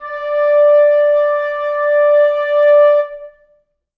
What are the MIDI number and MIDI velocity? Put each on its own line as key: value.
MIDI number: 74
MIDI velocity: 25